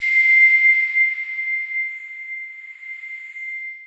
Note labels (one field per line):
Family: mallet percussion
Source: electronic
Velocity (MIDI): 25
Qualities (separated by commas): bright, long release, non-linear envelope